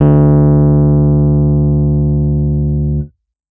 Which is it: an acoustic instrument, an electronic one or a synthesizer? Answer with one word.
electronic